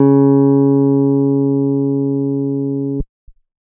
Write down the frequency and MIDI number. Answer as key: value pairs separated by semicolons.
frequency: 138.6 Hz; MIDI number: 49